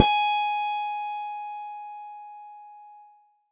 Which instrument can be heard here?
electronic keyboard